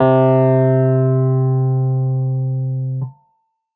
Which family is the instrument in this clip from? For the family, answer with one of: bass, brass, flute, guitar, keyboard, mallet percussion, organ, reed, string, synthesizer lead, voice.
keyboard